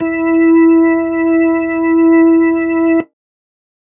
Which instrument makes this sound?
electronic organ